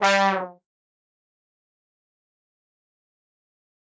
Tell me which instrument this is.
acoustic brass instrument